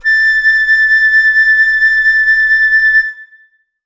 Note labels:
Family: flute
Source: acoustic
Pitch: A6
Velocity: 100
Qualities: reverb

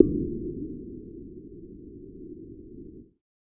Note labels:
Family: bass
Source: synthesizer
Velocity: 25

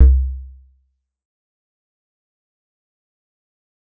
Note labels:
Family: guitar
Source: electronic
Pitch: C2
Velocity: 25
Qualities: dark, fast decay, percussive, reverb

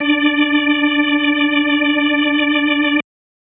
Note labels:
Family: organ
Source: electronic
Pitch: D4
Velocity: 25

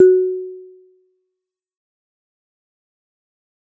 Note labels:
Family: mallet percussion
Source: acoustic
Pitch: F#4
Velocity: 127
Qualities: fast decay, percussive

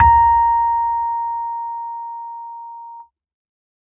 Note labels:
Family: keyboard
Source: electronic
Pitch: A#5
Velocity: 127

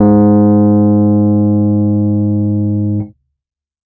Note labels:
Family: keyboard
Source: electronic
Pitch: G#2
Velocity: 75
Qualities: dark, distorted

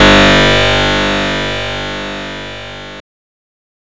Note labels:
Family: guitar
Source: synthesizer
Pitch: G1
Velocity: 100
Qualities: bright, distorted

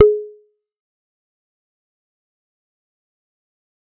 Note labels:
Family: bass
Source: synthesizer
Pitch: G#4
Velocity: 75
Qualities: fast decay, percussive

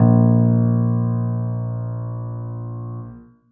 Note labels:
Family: keyboard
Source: acoustic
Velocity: 75

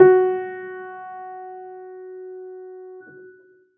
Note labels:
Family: keyboard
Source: acoustic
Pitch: F#4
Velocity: 50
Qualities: reverb

